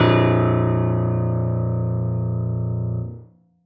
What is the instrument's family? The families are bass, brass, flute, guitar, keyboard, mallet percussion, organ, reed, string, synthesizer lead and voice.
keyboard